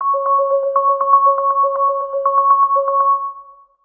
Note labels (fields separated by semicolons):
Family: mallet percussion; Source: synthesizer; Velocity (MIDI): 25; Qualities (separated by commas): dark, long release, multiphonic, percussive, tempo-synced